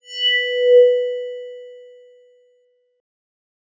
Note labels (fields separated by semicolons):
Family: mallet percussion; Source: electronic; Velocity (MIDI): 127